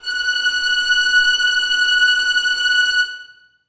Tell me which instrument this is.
acoustic string instrument